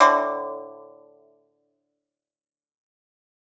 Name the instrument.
acoustic guitar